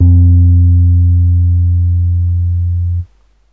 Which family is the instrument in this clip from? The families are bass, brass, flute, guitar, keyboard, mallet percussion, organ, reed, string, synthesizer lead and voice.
keyboard